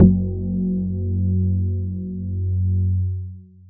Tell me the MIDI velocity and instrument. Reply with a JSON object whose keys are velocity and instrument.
{"velocity": 50, "instrument": "electronic mallet percussion instrument"}